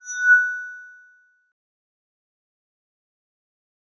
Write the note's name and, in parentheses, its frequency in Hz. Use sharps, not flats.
F#6 (1480 Hz)